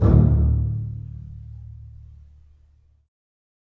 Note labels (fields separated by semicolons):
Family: string; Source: acoustic; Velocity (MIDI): 50; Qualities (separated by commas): reverb